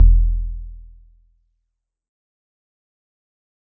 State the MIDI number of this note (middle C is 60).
28